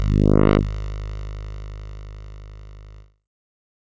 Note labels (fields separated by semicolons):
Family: keyboard; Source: synthesizer; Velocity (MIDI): 50; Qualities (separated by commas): bright, distorted